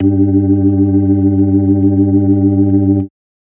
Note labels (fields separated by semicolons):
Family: organ; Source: electronic; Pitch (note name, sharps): G2; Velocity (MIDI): 100